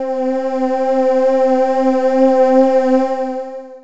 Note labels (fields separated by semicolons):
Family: voice; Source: synthesizer; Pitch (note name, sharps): C4; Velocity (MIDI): 75; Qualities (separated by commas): distorted, long release